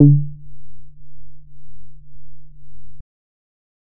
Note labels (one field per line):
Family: bass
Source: synthesizer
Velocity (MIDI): 50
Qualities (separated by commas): dark